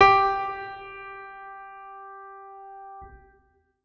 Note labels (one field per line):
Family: organ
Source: electronic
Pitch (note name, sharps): G4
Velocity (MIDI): 100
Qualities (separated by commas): reverb